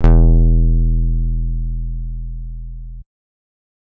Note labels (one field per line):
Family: guitar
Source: electronic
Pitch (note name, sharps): E1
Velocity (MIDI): 25